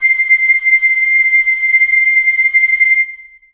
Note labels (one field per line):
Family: reed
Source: acoustic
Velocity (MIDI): 127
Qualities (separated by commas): reverb